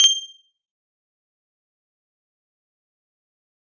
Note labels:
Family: guitar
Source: electronic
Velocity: 100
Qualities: bright, fast decay, percussive

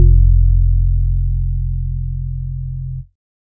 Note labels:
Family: organ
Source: electronic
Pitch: F1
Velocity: 127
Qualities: dark

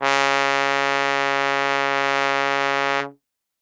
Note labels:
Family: brass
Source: acoustic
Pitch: C#3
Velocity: 127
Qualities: bright

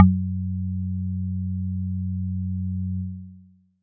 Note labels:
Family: mallet percussion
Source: acoustic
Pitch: F#2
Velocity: 75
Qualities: dark

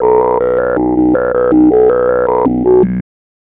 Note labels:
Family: bass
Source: synthesizer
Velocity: 127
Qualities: tempo-synced

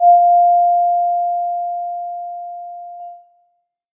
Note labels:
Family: mallet percussion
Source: acoustic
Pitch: F5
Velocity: 50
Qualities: reverb

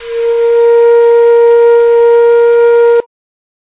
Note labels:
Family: flute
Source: acoustic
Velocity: 25

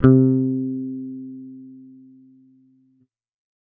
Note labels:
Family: bass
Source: electronic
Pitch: C3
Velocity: 127

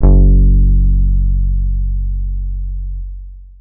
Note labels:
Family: guitar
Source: electronic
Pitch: F#1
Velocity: 25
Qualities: long release

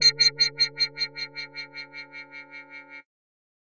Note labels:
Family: bass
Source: synthesizer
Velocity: 100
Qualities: bright, distorted

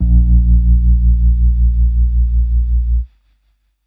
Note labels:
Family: keyboard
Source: electronic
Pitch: A#1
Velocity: 25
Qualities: dark

